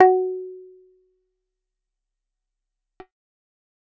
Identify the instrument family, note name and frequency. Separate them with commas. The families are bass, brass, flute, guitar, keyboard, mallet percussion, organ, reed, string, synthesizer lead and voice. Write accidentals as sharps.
guitar, F#4, 370 Hz